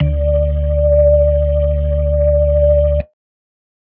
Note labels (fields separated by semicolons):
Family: organ; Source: electronic; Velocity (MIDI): 50